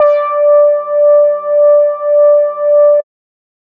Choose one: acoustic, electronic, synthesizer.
synthesizer